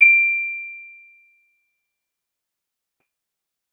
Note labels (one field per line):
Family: guitar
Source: acoustic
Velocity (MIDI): 127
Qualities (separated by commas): bright, distorted, fast decay